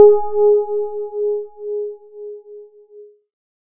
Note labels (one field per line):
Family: keyboard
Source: electronic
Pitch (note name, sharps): G#4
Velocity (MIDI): 50